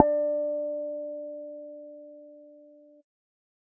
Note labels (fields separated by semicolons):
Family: bass; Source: synthesizer; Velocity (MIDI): 75